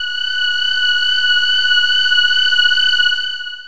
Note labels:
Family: voice; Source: synthesizer; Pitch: F#6; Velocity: 75; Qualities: long release

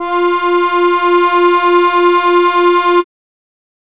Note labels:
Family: keyboard; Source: acoustic; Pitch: F4; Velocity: 25

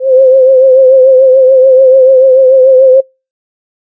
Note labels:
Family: flute; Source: synthesizer; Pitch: C5; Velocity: 127

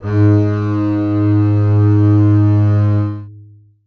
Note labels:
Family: string; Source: acoustic; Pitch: G#2; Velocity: 75; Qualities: long release, reverb

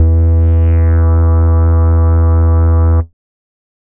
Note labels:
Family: bass; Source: synthesizer; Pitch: E2; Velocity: 127; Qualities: distorted

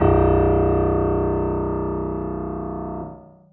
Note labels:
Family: keyboard; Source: acoustic; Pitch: B0; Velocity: 50

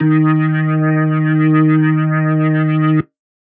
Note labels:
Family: organ; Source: electronic; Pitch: D#3; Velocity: 75; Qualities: distorted

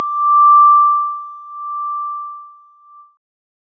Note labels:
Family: keyboard; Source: electronic; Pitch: D6; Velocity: 127; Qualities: multiphonic

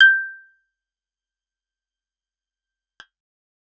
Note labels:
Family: guitar; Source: acoustic; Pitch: G6; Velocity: 100; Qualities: fast decay, percussive

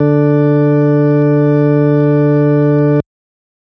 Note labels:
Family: organ; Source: electronic; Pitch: D3; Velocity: 50

